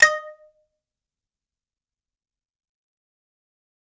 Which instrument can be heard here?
acoustic guitar